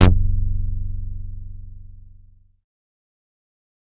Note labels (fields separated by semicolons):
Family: bass; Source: synthesizer; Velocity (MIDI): 100; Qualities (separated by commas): distorted, fast decay